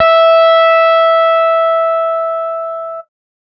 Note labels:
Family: guitar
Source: electronic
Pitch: E5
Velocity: 75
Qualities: distorted

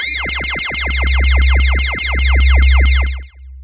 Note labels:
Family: mallet percussion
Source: electronic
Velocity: 127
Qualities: bright, distorted, long release, multiphonic

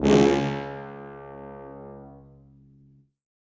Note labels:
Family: brass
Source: acoustic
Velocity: 25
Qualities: bright, reverb

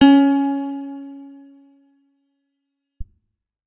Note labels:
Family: guitar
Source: electronic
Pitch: C#4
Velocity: 50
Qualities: reverb

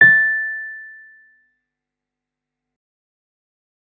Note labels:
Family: keyboard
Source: electronic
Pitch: A6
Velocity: 75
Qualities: fast decay

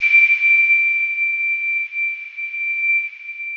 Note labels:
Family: mallet percussion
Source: electronic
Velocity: 50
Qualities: bright, long release, non-linear envelope

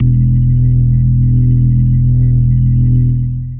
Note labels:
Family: organ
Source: electronic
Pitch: E1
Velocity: 100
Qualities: dark, distorted, long release

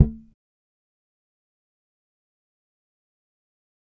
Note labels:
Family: bass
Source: electronic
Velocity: 25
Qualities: fast decay, percussive

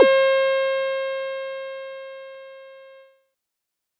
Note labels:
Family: bass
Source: synthesizer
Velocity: 50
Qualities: bright, distorted

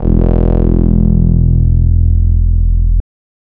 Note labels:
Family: bass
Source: synthesizer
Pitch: E1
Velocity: 100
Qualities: distorted, non-linear envelope

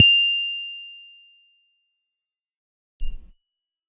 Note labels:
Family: keyboard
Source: electronic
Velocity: 25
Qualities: fast decay

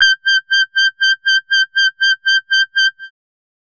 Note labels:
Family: bass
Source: synthesizer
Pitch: G6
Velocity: 127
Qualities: bright, distorted, tempo-synced

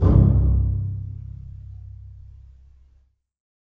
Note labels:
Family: string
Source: acoustic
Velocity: 75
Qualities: reverb

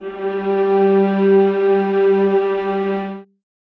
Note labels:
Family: string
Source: acoustic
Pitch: G3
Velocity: 25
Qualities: reverb

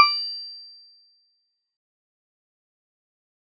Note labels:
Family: mallet percussion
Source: acoustic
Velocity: 100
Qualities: bright, fast decay, percussive

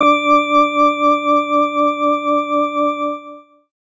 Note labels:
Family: organ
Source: electronic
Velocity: 127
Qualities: distorted

